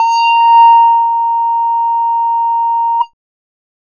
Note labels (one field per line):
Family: bass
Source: synthesizer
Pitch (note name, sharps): A#5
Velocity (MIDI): 100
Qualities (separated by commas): distorted